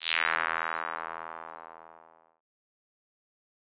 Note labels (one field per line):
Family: bass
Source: synthesizer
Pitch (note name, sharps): E2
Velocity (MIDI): 25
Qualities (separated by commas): bright, distorted, fast decay